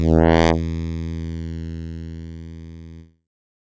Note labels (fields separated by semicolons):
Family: keyboard; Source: synthesizer; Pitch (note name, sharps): E2; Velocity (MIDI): 100; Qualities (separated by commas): bright, distorted